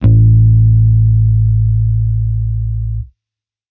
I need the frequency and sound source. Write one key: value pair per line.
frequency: 55 Hz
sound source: electronic